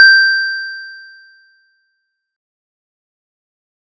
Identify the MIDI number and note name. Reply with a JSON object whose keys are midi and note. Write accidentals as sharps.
{"midi": 91, "note": "G6"}